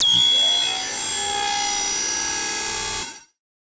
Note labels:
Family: synthesizer lead; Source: synthesizer; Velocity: 100; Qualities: bright, distorted, multiphonic, non-linear envelope

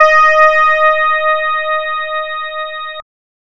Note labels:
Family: bass; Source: synthesizer; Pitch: D#5; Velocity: 25; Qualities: distorted, multiphonic

